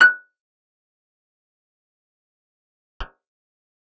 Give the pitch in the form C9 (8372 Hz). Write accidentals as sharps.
F#6 (1480 Hz)